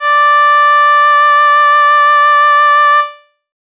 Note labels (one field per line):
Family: reed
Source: synthesizer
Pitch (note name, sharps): D5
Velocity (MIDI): 127